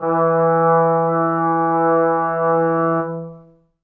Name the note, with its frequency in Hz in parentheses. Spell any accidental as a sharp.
E3 (164.8 Hz)